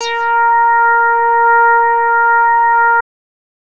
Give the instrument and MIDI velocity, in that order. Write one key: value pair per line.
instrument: synthesizer bass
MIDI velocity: 25